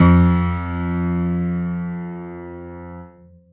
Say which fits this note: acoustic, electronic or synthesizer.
acoustic